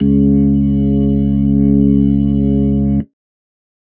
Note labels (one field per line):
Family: organ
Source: electronic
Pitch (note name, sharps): C#2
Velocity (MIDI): 75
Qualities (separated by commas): dark